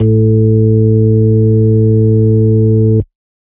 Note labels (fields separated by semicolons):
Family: organ; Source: electronic; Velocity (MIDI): 50